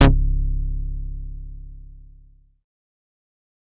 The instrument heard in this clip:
synthesizer bass